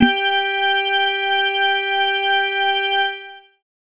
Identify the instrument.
electronic organ